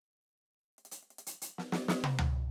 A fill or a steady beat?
fill